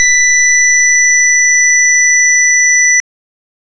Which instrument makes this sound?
electronic organ